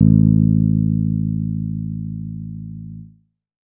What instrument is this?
synthesizer bass